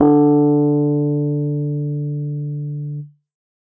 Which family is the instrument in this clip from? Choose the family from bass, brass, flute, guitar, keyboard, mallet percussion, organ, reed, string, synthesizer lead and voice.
keyboard